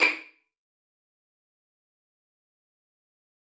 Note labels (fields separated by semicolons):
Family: string; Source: acoustic; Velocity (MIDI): 127; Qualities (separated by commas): fast decay, percussive, reverb